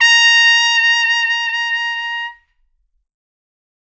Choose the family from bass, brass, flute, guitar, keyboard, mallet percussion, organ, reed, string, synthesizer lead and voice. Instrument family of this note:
brass